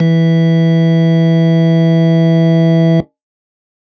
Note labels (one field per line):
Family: organ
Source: electronic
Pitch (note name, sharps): E3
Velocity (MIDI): 127